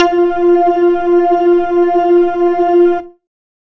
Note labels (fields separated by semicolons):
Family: bass; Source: synthesizer; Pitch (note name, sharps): F4; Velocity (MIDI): 50